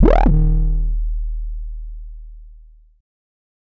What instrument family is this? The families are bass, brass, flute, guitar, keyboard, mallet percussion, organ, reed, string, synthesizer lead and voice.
bass